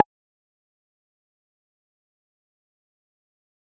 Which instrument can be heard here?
electronic guitar